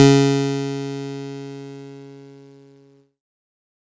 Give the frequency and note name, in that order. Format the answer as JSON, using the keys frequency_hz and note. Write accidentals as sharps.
{"frequency_hz": 138.6, "note": "C#3"}